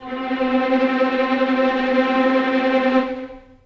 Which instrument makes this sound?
acoustic string instrument